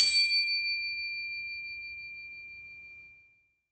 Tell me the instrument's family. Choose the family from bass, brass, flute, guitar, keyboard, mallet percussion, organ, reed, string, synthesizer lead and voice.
mallet percussion